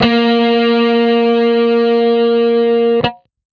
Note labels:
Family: guitar; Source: electronic; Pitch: A#3; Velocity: 25; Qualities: distorted

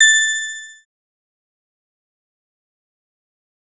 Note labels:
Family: synthesizer lead; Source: synthesizer; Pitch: A6; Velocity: 50; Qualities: distorted, fast decay

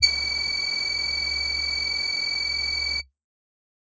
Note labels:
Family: voice; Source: synthesizer; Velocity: 100; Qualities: multiphonic

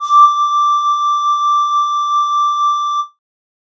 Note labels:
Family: flute; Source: synthesizer; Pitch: D6; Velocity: 75; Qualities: distorted

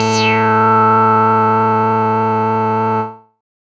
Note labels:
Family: bass; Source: synthesizer; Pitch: A2; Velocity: 100; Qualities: bright, distorted, non-linear envelope

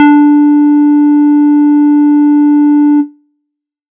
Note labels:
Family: bass; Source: synthesizer; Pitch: D4; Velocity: 25

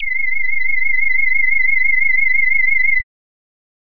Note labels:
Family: voice; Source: synthesizer; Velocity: 75

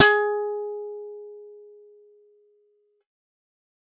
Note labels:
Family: guitar; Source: synthesizer; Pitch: G#4; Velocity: 100

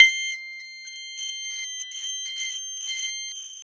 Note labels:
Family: mallet percussion; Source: acoustic; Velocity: 25; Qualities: long release, multiphonic

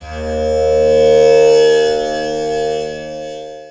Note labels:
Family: guitar; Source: acoustic; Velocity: 100; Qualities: bright, long release, reverb

